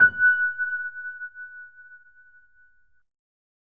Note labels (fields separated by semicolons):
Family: keyboard; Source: electronic; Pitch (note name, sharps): F#6; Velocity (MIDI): 50; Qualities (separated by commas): reverb